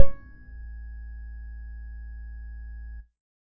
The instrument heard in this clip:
synthesizer bass